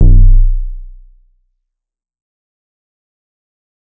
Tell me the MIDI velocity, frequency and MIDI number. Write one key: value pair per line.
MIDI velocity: 75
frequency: 30.87 Hz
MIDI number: 23